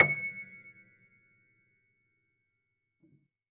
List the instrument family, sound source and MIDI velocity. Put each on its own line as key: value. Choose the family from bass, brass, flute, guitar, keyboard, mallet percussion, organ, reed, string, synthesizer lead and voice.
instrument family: keyboard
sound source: acoustic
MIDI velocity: 100